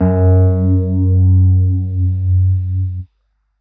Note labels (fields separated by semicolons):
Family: keyboard; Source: electronic; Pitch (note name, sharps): F#2; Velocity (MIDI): 75; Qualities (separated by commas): distorted